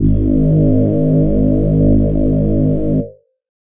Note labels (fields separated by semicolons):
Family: voice; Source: synthesizer; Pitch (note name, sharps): G#1; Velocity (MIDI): 75; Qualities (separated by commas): multiphonic